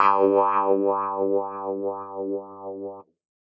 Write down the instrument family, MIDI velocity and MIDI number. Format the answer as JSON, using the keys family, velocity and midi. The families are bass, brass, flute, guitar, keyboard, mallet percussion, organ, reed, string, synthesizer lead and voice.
{"family": "keyboard", "velocity": 127, "midi": 43}